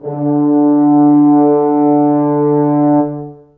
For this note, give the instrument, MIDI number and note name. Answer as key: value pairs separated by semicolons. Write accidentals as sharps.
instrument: acoustic brass instrument; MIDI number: 50; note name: D3